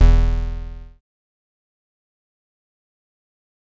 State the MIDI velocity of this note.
50